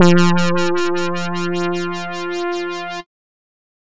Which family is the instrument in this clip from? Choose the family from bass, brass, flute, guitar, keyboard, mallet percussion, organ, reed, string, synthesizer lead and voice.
bass